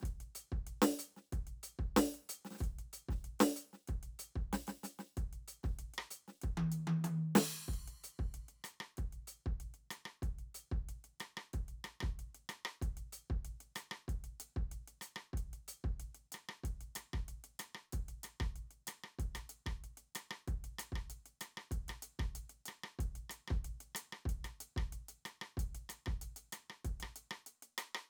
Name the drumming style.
Afrobeat